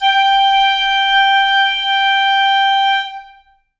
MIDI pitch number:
79